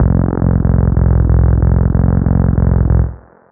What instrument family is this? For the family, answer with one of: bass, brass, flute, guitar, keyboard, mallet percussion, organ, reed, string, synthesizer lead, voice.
bass